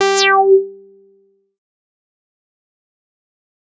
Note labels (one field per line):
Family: bass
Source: synthesizer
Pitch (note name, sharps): G4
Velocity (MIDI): 127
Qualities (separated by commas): bright, distorted, fast decay